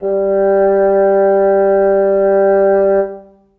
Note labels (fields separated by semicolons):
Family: reed; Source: acoustic; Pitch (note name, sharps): G3; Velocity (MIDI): 25; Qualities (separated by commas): reverb